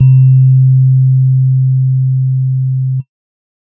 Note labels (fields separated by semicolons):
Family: keyboard; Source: electronic; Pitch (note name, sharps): C3; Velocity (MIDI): 25; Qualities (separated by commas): dark